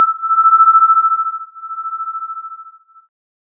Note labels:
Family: keyboard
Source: electronic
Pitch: E6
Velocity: 127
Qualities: multiphonic

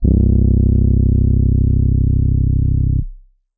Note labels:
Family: keyboard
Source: electronic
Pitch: C1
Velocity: 75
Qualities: dark

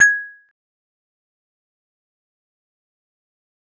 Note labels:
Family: mallet percussion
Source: acoustic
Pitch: G#6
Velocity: 25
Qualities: fast decay, percussive

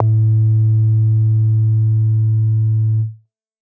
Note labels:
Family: bass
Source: synthesizer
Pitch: A2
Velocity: 50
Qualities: distorted

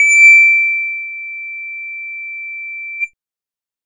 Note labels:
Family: bass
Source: synthesizer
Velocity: 100

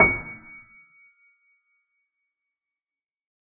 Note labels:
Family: keyboard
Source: acoustic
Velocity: 25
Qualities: fast decay, percussive

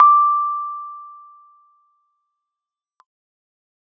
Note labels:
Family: keyboard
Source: electronic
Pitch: D6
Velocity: 75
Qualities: fast decay

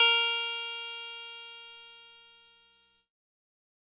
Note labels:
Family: keyboard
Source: electronic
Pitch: A#4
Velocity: 100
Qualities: bright, distorted

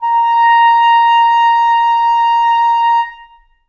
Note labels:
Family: reed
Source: acoustic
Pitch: A#5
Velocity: 100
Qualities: reverb

